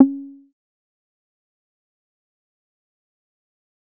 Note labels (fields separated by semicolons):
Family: bass; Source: synthesizer; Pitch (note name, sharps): C#4; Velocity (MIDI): 75; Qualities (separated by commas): dark, fast decay, percussive